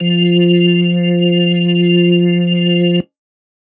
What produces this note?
electronic organ